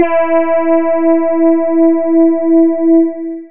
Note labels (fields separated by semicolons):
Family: voice; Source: synthesizer; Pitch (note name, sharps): E4; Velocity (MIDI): 75; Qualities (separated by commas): long release